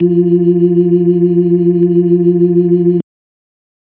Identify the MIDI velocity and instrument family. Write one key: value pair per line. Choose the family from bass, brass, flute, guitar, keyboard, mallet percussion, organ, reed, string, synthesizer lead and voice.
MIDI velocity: 100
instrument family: organ